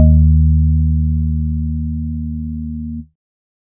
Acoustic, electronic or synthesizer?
electronic